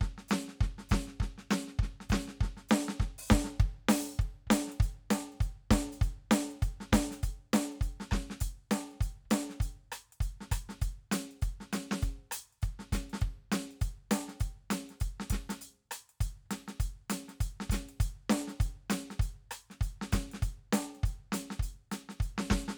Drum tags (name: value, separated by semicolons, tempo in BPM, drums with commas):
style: rockabilly; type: beat; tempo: 200 BPM; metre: 4/4; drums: closed hi-hat, open hi-hat, hi-hat pedal, snare, cross-stick, kick